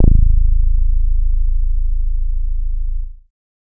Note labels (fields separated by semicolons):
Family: bass; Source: synthesizer; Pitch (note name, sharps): A0; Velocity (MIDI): 75; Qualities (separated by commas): dark